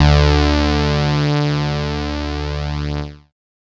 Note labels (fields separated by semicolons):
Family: bass; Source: synthesizer; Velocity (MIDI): 100; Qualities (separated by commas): bright, distorted